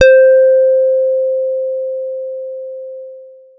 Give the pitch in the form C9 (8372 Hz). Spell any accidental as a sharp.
C5 (523.3 Hz)